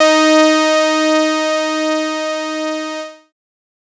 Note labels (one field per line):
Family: bass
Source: synthesizer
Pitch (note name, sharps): D#4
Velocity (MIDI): 50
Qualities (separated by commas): bright, distorted